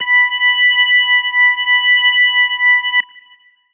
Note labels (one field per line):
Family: organ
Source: electronic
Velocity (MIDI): 50